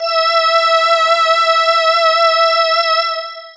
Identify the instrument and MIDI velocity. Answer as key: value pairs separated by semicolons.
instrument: synthesizer voice; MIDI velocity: 75